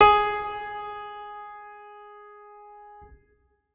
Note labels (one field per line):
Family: organ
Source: electronic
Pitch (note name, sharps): G#4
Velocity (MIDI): 127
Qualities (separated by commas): reverb